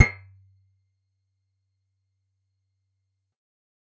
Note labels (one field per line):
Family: guitar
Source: acoustic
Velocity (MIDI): 50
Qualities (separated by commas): percussive